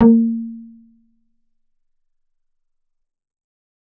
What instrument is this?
synthesizer bass